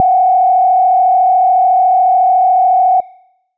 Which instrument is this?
synthesizer bass